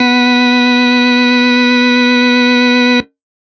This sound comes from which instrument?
electronic organ